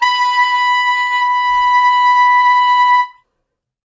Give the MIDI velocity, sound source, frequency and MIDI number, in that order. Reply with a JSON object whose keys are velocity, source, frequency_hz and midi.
{"velocity": 50, "source": "acoustic", "frequency_hz": 987.8, "midi": 83}